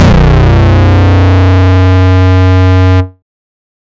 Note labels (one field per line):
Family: bass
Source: synthesizer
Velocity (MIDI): 100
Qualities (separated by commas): bright, distorted